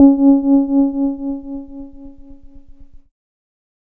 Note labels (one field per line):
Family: keyboard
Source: electronic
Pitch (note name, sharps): C#4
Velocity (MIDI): 75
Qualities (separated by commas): dark